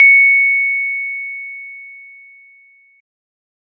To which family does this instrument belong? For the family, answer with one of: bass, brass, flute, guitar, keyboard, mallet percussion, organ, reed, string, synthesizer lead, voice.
organ